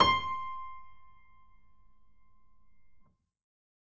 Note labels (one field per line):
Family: keyboard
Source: acoustic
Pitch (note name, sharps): C6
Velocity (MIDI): 127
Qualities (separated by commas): reverb